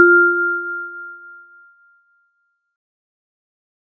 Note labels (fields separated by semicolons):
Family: mallet percussion; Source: acoustic; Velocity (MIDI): 25